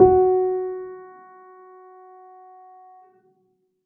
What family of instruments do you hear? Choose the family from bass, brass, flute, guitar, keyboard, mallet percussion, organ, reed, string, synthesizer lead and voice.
keyboard